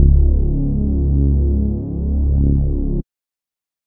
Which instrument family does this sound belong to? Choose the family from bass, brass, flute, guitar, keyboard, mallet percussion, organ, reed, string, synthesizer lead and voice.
bass